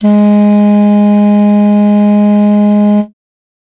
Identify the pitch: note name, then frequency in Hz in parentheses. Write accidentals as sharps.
G#3 (207.7 Hz)